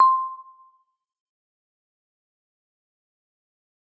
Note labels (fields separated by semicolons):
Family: mallet percussion; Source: acoustic; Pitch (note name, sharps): C6; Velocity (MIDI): 127; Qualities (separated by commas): fast decay, percussive, reverb